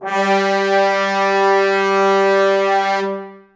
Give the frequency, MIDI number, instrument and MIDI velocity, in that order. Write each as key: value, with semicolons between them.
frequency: 196 Hz; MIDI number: 55; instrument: acoustic brass instrument; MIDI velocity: 127